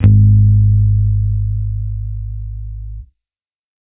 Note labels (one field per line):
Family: bass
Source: electronic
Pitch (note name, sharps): G#1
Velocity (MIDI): 100